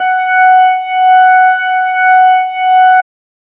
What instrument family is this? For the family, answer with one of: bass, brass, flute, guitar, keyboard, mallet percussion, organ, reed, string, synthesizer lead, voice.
organ